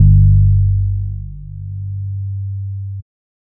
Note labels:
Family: bass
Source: synthesizer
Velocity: 25

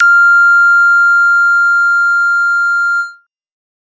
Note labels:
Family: bass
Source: synthesizer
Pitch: F6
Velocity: 25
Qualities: bright, distorted

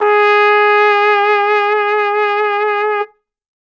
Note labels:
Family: brass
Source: acoustic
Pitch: G#4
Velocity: 75

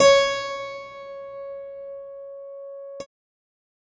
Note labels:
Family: keyboard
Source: electronic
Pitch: C#5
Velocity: 127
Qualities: bright

